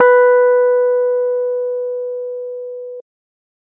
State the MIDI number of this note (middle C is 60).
71